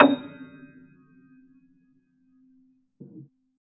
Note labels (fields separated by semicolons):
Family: keyboard; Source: acoustic; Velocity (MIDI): 50; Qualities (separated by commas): percussive, reverb